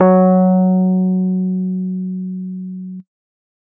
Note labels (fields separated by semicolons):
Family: keyboard; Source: electronic; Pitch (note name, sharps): F#3; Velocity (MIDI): 50